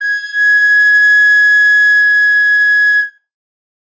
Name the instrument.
acoustic flute